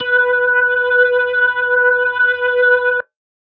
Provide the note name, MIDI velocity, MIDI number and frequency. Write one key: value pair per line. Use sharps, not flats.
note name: B4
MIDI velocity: 127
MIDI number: 71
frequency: 493.9 Hz